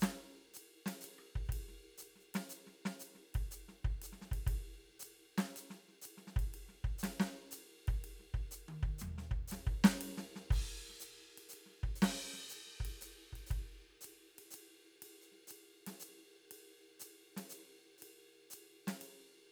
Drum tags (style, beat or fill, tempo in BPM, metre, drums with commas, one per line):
jazz
beat
120 BPM
3/4
crash, ride, hi-hat pedal, snare, cross-stick, high tom, floor tom, kick